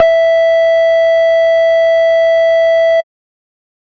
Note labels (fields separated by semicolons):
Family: bass; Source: synthesizer; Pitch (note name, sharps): E5; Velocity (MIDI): 100; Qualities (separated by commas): distorted, tempo-synced